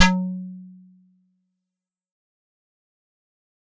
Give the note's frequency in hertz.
185 Hz